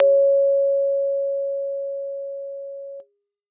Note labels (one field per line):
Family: keyboard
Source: acoustic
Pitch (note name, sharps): C#5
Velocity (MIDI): 50